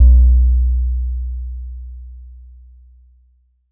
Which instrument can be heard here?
acoustic mallet percussion instrument